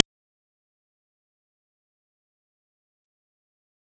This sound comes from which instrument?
synthesizer bass